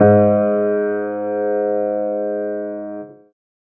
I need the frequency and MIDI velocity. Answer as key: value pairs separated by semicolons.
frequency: 103.8 Hz; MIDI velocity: 75